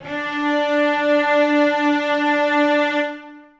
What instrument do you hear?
acoustic string instrument